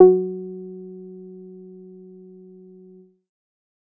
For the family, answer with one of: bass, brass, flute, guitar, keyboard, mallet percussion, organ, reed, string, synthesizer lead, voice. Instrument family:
bass